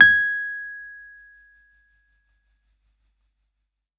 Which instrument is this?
electronic keyboard